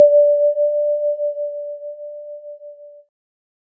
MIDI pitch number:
74